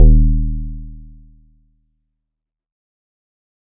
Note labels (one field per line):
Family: keyboard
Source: electronic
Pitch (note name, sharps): D#1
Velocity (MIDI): 75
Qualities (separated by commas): dark, fast decay